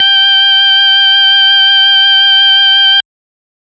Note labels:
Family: organ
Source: electronic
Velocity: 127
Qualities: distorted

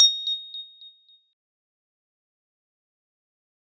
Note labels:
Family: mallet percussion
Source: acoustic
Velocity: 25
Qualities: fast decay, percussive

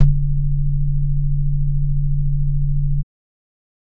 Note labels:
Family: organ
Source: electronic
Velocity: 50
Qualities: multiphonic

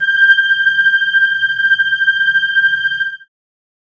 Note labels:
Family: keyboard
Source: synthesizer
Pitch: G6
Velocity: 127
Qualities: bright

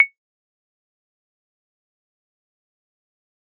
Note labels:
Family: mallet percussion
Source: acoustic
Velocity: 127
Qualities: dark, fast decay, percussive, reverb

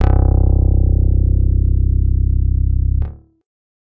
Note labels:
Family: guitar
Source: acoustic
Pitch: C1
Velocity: 50

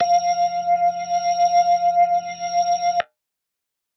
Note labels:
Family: organ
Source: electronic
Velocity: 50

